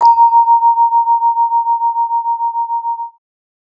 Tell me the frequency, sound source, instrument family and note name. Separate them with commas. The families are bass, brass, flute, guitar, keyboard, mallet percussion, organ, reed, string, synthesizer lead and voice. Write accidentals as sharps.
932.3 Hz, acoustic, mallet percussion, A#5